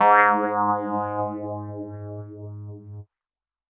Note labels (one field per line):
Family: keyboard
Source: electronic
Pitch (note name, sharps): G#2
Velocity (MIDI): 127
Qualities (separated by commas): distorted, non-linear envelope